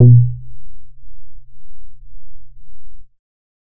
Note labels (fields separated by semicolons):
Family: bass; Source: synthesizer; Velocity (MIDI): 25; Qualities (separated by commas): dark, distorted